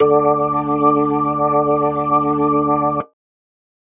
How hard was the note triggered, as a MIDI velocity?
75